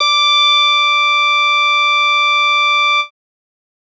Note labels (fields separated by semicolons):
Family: bass; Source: synthesizer; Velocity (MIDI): 50; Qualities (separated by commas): bright, distorted